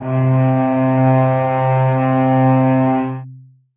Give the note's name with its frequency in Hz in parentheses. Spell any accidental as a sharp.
C3 (130.8 Hz)